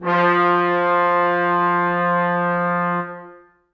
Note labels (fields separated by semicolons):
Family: brass; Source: acoustic; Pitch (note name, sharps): F3; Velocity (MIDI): 75; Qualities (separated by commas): reverb